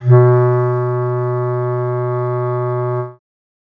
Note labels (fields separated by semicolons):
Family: reed; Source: acoustic; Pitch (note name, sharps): B2; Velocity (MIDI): 75